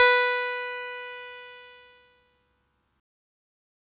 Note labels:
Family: keyboard; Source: electronic; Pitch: B4; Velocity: 127; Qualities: bright, distorted

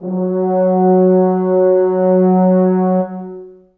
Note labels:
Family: brass; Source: acoustic; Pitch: F#3; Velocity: 75; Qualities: dark, long release, reverb

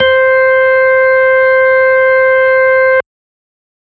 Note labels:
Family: organ; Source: electronic; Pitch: C5; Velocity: 127

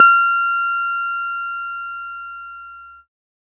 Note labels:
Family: keyboard; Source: electronic; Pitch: F6; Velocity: 75

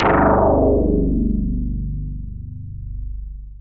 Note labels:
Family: synthesizer lead; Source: synthesizer; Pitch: G0; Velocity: 100; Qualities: long release

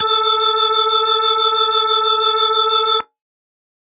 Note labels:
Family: organ; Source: electronic; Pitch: A4; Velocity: 100; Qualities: bright

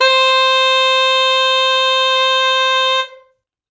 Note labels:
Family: reed; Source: acoustic; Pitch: C5; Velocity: 127; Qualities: reverb

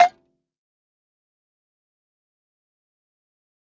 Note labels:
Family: mallet percussion; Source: acoustic; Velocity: 127; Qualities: fast decay, percussive, reverb

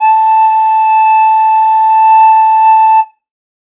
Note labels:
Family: flute; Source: acoustic; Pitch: A5; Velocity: 50

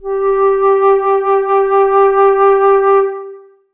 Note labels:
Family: flute; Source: acoustic; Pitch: G4; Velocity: 50; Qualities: dark, long release, reverb

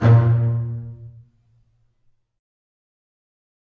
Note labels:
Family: string; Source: acoustic; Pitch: A#2; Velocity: 100; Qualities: fast decay, reverb

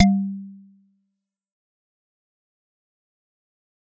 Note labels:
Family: mallet percussion; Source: acoustic; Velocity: 75; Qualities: fast decay, percussive

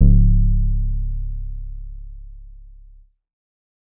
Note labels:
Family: bass; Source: synthesizer; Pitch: C#1; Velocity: 25; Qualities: dark

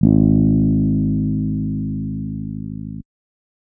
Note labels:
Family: keyboard; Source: electronic; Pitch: G#1; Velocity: 50

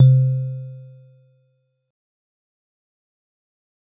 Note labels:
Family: mallet percussion; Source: acoustic; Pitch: C3; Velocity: 50; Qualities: fast decay

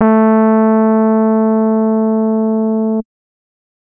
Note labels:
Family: keyboard; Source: electronic; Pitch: A3; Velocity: 127; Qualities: dark

